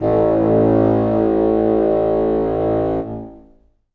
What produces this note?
acoustic reed instrument